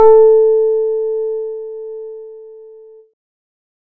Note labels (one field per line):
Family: keyboard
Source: electronic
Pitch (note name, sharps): A4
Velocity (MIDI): 75